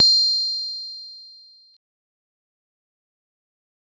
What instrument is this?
acoustic mallet percussion instrument